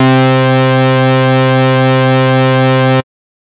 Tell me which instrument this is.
synthesizer bass